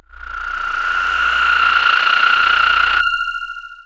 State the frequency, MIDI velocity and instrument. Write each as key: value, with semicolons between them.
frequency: 29.14 Hz; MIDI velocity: 75; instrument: synthesizer voice